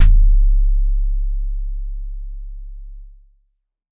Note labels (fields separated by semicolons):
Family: bass; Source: synthesizer; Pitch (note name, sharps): C#1; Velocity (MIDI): 25; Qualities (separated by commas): distorted